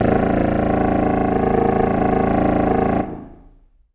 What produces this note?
acoustic reed instrument